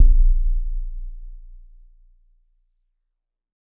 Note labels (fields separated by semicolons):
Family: mallet percussion; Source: acoustic; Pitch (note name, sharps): A#0; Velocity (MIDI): 75; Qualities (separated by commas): dark, reverb